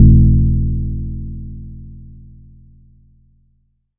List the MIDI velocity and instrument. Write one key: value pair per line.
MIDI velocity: 100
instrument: acoustic mallet percussion instrument